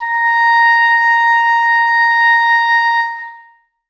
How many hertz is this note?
932.3 Hz